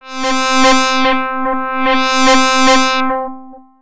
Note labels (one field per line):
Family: bass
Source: synthesizer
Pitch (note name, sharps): C4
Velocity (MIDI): 127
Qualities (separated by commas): bright, distorted, long release, tempo-synced